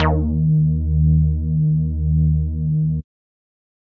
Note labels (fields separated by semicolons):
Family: bass; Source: synthesizer; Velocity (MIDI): 127